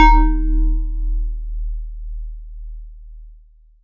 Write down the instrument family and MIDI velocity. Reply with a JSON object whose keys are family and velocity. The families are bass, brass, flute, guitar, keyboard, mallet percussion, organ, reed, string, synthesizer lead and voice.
{"family": "mallet percussion", "velocity": 127}